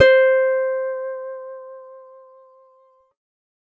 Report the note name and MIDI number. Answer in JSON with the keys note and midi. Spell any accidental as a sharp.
{"note": "C5", "midi": 72}